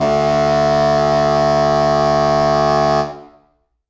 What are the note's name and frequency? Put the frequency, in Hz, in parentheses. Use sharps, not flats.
D2 (73.42 Hz)